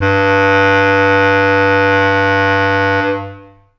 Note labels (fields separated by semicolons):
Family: reed; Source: acoustic; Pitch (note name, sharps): G2; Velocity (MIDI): 100; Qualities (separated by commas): long release, reverb